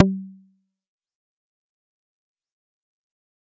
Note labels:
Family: bass; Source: synthesizer; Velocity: 75; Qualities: fast decay, percussive

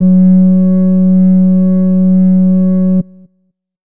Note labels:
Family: flute; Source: acoustic; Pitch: F#3; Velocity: 25; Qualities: dark

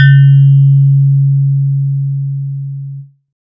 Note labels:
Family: synthesizer lead; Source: synthesizer; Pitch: C#3; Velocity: 75

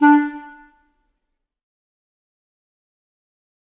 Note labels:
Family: reed; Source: acoustic; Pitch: D4; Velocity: 100; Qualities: fast decay, percussive, reverb

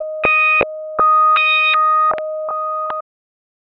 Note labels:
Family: bass; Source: synthesizer; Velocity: 25; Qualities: tempo-synced

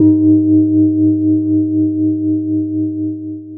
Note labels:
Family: keyboard; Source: electronic; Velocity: 75; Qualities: long release, reverb

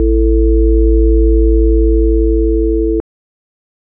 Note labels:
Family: organ; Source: electronic; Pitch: A1; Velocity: 100

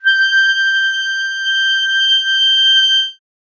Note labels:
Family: reed; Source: acoustic; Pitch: G6; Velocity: 100

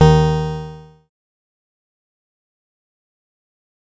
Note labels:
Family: bass; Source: synthesizer; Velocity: 127; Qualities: bright, distorted, fast decay

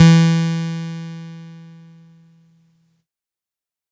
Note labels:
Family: keyboard; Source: electronic; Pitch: E3; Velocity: 75; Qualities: bright, distorted

